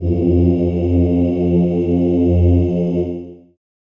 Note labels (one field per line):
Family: voice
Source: acoustic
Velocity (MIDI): 127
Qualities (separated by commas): dark, reverb